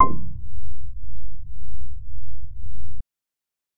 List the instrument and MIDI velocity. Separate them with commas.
synthesizer bass, 50